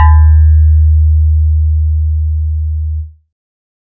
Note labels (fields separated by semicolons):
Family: synthesizer lead; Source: synthesizer; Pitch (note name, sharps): D#2; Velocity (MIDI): 75